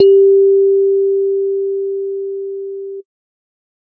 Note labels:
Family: keyboard; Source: electronic; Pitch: G4; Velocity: 25

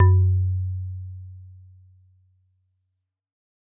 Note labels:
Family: mallet percussion; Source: acoustic; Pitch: F#2; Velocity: 100

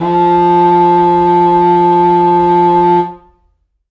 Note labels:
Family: reed; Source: acoustic; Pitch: F3; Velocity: 100; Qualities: distorted, reverb

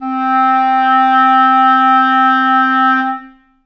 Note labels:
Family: reed; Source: acoustic; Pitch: C4; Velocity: 75; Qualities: reverb

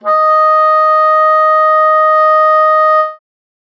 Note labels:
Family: reed; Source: acoustic; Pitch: D#5; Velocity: 127

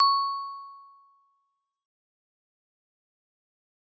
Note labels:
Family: mallet percussion; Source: acoustic; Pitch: C#6; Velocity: 127; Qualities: fast decay

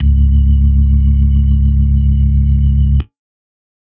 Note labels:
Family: organ; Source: electronic; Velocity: 100; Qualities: dark, reverb

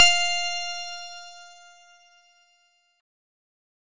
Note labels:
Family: synthesizer lead; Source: synthesizer; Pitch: F5; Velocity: 50; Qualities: bright, distorted

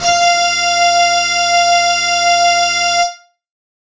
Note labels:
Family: guitar; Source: electronic; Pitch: F5; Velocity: 50; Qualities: distorted

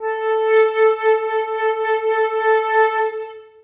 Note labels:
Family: flute; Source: acoustic; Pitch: A4; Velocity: 100; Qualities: long release, reverb

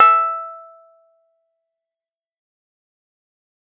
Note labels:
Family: keyboard; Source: electronic; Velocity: 75; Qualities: fast decay, percussive

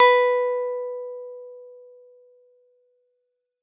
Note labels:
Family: guitar; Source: synthesizer; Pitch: B4; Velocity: 127

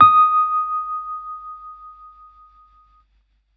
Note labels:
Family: keyboard; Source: electronic; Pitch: D#6; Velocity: 75

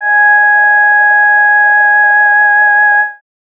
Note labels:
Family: voice; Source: synthesizer; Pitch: G#5; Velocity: 25

